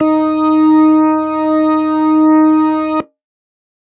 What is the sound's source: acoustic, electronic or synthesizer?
electronic